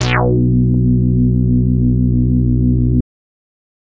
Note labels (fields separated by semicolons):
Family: bass; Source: synthesizer; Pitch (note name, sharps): B1; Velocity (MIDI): 75; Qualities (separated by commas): distorted